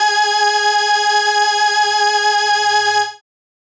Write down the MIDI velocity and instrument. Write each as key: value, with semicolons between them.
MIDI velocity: 25; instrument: synthesizer keyboard